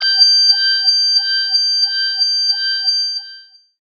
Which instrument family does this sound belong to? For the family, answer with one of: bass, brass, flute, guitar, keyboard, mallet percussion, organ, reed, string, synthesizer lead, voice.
voice